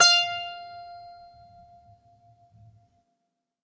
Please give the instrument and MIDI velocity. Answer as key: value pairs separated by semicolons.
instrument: acoustic guitar; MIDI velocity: 75